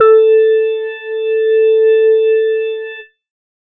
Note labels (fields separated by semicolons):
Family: organ; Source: electronic; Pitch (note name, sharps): A4; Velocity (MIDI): 25